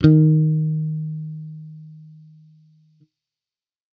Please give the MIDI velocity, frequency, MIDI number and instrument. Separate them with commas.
75, 155.6 Hz, 51, electronic bass